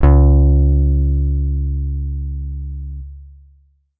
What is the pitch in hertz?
69.3 Hz